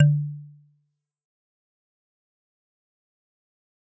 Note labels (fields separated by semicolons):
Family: mallet percussion; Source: acoustic; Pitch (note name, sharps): D3; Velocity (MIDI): 127; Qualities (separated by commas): dark, fast decay, percussive